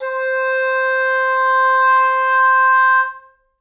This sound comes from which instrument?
acoustic reed instrument